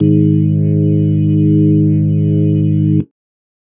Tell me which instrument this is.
electronic organ